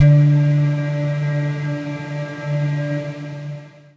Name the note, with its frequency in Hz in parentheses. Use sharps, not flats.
D3 (146.8 Hz)